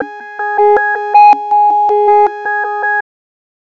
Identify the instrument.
synthesizer bass